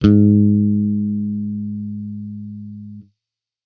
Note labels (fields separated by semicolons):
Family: bass; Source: electronic; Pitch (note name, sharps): G#2; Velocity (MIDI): 100